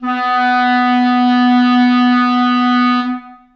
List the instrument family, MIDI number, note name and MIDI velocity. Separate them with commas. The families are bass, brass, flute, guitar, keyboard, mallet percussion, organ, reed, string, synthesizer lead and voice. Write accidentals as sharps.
reed, 59, B3, 127